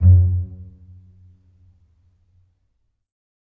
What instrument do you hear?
acoustic string instrument